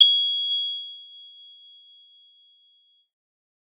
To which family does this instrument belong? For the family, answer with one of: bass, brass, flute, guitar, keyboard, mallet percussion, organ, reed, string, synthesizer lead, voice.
keyboard